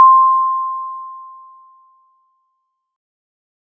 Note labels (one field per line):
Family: mallet percussion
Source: acoustic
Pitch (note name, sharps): C6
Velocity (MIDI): 50